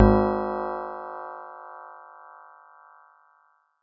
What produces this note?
electronic keyboard